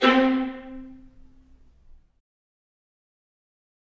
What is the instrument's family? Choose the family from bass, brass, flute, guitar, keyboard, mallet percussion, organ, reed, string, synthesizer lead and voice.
string